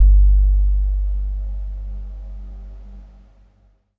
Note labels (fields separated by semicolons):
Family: guitar; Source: electronic; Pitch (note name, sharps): G1; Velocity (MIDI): 50; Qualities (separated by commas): dark